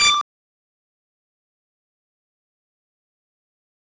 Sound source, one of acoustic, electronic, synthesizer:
synthesizer